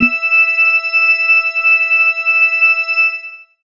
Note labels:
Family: organ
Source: electronic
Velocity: 50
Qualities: long release, reverb

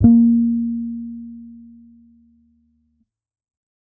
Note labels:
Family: bass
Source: electronic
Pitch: A#3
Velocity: 127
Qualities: dark

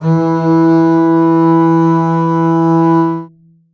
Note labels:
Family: string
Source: acoustic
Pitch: E3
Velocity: 25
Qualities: long release, reverb

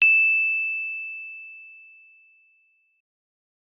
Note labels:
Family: keyboard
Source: electronic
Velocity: 25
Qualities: bright

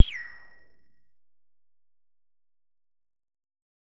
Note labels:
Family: bass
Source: synthesizer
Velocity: 127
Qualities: distorted, percussive

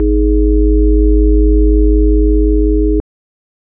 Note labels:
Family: organ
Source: electronic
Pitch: G#1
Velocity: 50

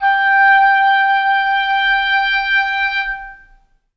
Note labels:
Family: reed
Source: acoustic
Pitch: G5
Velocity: 25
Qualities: long release, reverb

